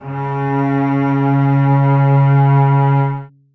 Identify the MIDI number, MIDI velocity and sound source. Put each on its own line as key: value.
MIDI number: 49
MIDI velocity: 75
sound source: acoustic